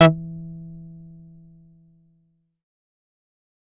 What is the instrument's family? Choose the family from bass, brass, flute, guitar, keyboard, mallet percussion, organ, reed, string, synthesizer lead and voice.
bass